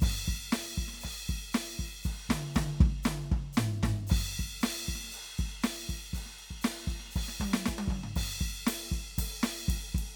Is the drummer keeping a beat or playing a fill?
beat